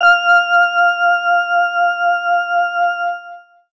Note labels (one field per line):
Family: organ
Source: electronic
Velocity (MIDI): 127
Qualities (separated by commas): distorted